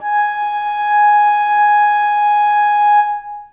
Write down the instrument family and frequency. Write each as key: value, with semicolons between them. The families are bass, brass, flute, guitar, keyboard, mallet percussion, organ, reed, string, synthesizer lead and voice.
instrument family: flute; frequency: 830.6 Hz